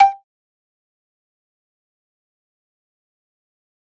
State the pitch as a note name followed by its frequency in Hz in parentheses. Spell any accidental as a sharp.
G5 (784 Hz)